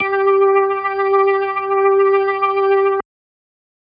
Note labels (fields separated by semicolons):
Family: organ; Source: electronic; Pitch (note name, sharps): G4; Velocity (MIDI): 25